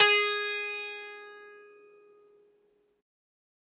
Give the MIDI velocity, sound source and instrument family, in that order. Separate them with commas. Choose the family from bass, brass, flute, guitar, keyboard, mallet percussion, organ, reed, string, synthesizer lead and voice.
75, acoustic, guitar